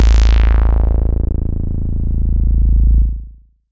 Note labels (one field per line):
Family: bass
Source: synthesizer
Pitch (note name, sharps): A0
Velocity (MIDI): 75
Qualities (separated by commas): bright, distorted